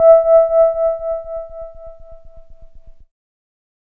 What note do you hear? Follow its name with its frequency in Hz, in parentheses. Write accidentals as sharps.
E5 (659.3 Hz)